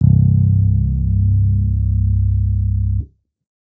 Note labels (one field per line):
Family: bass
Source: electronic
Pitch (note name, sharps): C1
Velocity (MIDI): 75